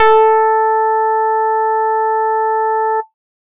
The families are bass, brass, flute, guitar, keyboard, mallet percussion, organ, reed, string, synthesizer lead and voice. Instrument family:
bass